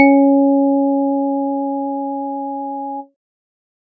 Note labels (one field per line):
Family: organ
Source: electronic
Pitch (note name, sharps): C#4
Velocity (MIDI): 100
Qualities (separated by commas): dark